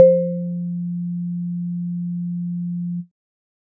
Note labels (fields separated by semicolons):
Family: keyboard; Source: electronic; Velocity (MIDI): 50